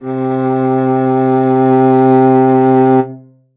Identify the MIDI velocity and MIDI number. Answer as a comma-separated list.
25, 48